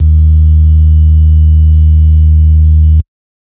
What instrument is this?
electronic organ